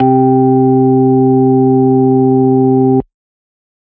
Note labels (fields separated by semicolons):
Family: organ; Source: electronic; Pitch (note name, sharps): C3; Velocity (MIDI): 127